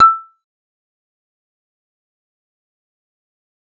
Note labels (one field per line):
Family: bass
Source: synthesizer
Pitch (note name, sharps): E6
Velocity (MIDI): 100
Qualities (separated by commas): fast decay, percussive